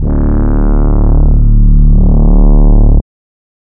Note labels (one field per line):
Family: reed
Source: synthesizer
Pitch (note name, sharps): D1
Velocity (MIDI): 50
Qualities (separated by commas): distorted, non-linear envelope